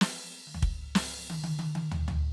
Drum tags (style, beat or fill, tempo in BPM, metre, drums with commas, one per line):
funk rock
fill
92 BPM
4/4
crash, snare, high tom, floor tom, kick